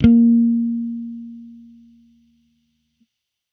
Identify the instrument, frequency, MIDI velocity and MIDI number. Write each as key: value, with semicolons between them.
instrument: electronic bass; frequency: 233.1 Hz; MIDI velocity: 50; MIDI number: 58